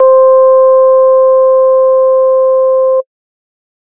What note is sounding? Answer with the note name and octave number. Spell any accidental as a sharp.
C5